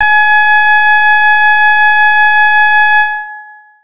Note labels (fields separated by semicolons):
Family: keyboard; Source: electronic; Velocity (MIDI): 100; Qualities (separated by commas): distorted, long release